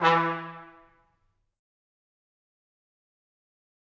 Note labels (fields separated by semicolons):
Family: brass; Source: acoustic; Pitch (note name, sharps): E3; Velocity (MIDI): 100; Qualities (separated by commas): fast decay, percussive, reverb